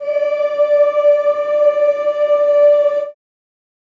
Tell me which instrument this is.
acoustic voice